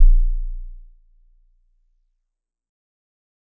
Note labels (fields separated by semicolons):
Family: mallet percussion; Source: acoustic; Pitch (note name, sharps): A#0; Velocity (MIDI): 25; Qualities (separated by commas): dark, fast decay